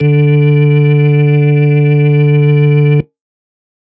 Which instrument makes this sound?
electronic organ